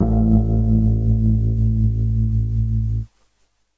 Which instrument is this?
electronic keyboard